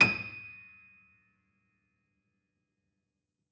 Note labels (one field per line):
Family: keyboard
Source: acoustic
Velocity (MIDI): 127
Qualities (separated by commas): fast decay, percussive